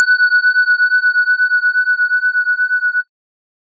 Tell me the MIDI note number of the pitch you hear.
90